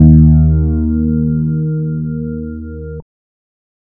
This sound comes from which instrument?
synthesizer bass